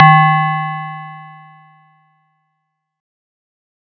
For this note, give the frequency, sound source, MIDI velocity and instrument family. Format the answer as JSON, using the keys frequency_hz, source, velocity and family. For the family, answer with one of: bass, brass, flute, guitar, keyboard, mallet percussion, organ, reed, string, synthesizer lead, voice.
{"frequency_hz": 155.6, "source": "acoustic", "velocity": 75, "family": "mallet percussion"}